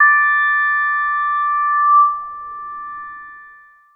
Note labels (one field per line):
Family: synthesizer lead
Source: synthesizer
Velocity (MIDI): 127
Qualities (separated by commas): long release